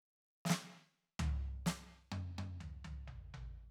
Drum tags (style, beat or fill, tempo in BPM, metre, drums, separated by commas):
indie rock, fill, 63 BPM, 4/4, snare, high tom, mid tom, floor tom